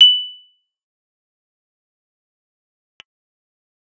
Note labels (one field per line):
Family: bass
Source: synthesizer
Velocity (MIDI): 75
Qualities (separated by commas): bright, fast decay, percussive